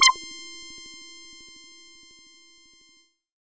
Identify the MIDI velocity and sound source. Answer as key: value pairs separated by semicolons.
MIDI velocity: 25; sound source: synthesizer